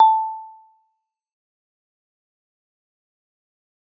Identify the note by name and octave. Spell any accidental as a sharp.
A5